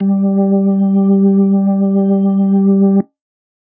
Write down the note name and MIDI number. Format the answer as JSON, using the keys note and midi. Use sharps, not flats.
{"note": "G3", "midi": 55}